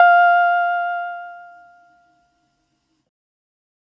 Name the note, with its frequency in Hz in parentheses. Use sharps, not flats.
F5 (698.5 Hz)